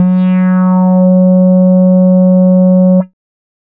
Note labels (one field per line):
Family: bass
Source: synthesizer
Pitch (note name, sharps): F#3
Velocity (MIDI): 100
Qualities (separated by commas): dark, distorted